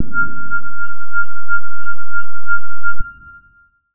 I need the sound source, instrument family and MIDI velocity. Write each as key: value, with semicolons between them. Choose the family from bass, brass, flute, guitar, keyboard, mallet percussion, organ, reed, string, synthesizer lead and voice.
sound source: electronic; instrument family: guitar; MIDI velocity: 127